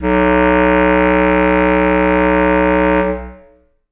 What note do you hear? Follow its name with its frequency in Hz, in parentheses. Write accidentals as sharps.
B1 (61.74 Hz)